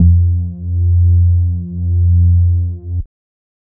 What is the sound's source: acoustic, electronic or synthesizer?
synthesizer